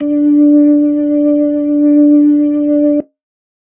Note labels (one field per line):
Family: organ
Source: electronic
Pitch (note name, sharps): D4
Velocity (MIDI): 100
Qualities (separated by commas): dark